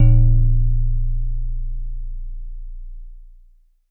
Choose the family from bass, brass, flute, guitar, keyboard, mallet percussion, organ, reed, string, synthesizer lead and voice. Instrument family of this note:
mallet percussion